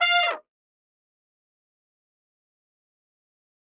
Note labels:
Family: brass; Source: acoustic; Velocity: 75; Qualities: bright, fast decay, percussive, reverb

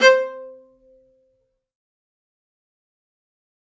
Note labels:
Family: string; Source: acoustic; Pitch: C5; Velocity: 127; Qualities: fast decay, percussive, reverb

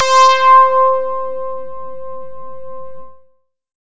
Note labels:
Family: bass; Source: synthesizer; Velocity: 75; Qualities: bright, distorted

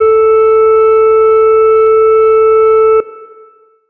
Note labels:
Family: organ; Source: electronic; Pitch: A4; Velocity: 127; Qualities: long release

